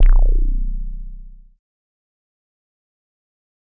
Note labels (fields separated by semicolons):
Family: bass; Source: synthesizer; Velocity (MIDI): 50; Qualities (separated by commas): distorted, fast decay